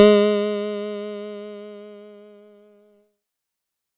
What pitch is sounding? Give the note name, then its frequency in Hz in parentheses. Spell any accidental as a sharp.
G#3 (207.7 Hz)